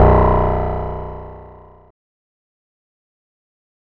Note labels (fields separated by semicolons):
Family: guitar; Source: electronic; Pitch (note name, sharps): B0; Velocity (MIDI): 100; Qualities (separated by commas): bright, distorted, fast decay